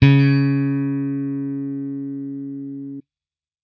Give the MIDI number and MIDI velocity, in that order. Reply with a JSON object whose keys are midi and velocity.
{"midi": 49, "velocity": 100}